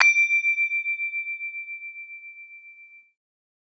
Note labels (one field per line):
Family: mallet percussion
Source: acoustic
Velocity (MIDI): 25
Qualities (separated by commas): bright